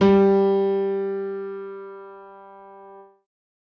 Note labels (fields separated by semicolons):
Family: keyboard; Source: acoustic; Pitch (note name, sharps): G3; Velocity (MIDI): 127